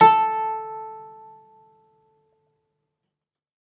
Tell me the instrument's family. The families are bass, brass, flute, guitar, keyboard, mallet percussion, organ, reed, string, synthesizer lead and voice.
guitar